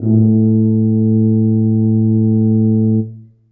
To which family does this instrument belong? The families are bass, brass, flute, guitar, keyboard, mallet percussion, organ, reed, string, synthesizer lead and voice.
brass